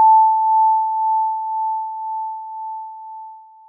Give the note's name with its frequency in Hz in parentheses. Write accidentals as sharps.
A5 (880 Hz)